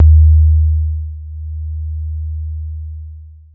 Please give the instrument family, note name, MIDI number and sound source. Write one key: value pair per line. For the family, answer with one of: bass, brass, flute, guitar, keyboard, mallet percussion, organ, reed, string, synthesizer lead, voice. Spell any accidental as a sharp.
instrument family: keyboard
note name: D#2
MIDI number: 39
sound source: electronic